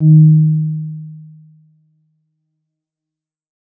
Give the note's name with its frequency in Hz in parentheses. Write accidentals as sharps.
D#3 (155.6 Hz)